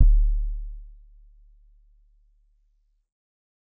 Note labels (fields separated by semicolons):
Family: keyboard; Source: electronic; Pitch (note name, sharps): D1; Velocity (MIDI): 100; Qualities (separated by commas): dark